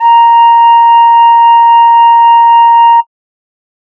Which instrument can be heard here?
synthesizer flute